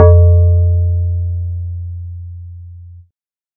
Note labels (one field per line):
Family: bass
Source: synthesizer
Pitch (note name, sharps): F2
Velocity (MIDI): 50